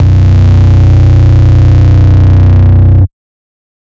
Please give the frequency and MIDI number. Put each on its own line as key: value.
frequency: 30.87 Hz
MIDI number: 23